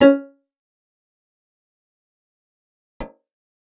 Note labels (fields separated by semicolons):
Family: guitar; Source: acoustic; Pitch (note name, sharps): C#4; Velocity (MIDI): 25; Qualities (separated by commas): fast decay, percussive, reverb